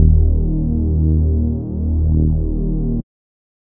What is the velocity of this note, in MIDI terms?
25